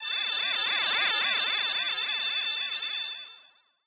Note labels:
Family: voice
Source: synthesizer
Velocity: 127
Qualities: bright, distorted, long release

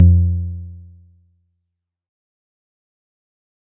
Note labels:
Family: guitar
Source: synthesizer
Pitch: F2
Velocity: 100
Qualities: dark, fast decay

